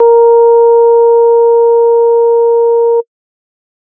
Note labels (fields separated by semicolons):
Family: organ; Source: electronic; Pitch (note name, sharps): A#4; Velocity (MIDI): 50